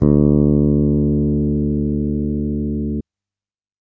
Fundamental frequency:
73.42 Hz